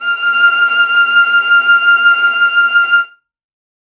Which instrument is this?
acoustic string instrument